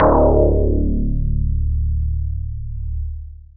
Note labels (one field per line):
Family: synthesizer lead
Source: synthesizer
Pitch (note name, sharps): D1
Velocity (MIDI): 50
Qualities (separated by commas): long release